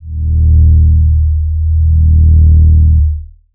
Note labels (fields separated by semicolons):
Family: bass; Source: synthesizer; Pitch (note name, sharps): D#1; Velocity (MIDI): 75; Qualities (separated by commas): distorted, tempo-synced